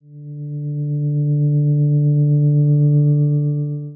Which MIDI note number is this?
50